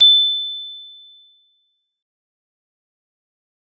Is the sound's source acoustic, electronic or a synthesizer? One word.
acoustic